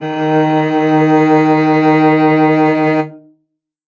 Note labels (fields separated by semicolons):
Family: string; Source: acoustic; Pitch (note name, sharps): D#3; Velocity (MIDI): 100; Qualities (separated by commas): reverb